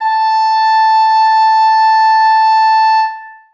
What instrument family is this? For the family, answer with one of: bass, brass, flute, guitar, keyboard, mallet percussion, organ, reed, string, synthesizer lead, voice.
reed